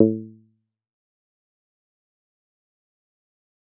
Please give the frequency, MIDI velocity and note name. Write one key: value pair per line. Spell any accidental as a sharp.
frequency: 110 Hz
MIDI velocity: 50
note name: A2